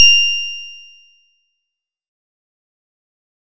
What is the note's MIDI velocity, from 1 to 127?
100